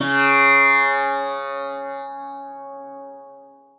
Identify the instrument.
acoustic guitar